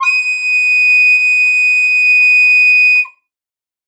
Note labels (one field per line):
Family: flute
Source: acoustic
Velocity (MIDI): 50